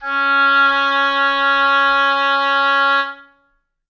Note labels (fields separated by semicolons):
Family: reed; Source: acoustic; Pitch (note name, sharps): C#4; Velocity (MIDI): 127; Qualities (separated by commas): reverb